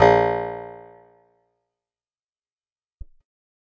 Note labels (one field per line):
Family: guitar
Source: acoustic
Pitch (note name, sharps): A#1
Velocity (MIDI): 25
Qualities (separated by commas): fast decay